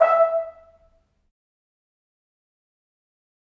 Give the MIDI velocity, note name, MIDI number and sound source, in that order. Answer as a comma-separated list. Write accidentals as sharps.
25, E5, 76, acoustic